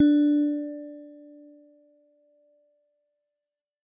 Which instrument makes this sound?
acoustic mallet percussion instrument